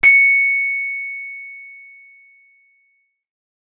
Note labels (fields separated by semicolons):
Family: guitar; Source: acoustic; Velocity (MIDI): 25; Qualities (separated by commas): bright, distorted